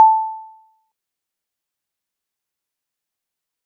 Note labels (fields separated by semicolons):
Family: mallet percussion; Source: acoustic; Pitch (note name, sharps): A5; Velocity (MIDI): 25; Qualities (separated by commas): fast decay, percussive